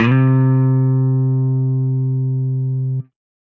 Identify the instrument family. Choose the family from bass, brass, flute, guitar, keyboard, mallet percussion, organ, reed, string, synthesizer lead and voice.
guitar